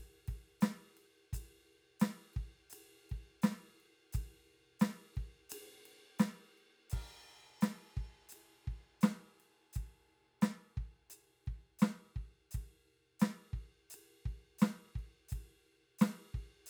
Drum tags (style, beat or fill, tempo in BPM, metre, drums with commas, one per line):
rock
beat
86 BPM
4/4
crash, ride, hi-hat pedal, snare, kick